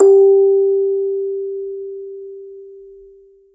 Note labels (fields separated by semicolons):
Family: mallet percussion; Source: acoustic; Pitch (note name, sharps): G4; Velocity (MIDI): 75; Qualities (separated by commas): reverb